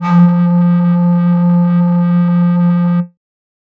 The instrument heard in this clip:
synthesizer flute